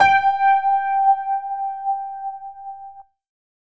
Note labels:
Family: keyboard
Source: electronic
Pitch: G5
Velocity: 127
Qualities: reverb

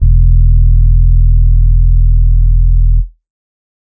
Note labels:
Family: keyboard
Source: electronic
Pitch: E1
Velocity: 25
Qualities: dark

